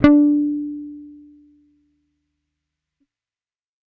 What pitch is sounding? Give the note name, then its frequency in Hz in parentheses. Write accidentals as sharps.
D4 (293.7 Hz)